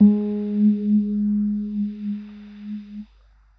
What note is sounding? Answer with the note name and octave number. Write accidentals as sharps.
G#3